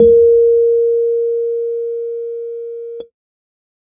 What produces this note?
electronic keyboard